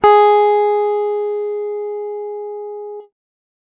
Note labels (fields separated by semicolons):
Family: guitar; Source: electronic; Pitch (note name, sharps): G#4; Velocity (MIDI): 75